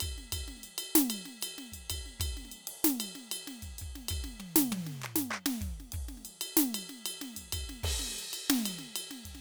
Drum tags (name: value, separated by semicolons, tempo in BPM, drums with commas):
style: Afro-Cuban; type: beat; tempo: 128 BPM; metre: 4/4; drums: crash, ride, ride bell, hi-hat pedal, percussion, snare, high tom, kick